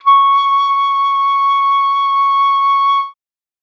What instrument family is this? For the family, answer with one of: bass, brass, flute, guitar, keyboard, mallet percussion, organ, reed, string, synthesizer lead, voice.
flute